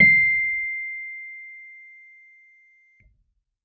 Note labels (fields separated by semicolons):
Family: keyboard; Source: electronic; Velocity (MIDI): 50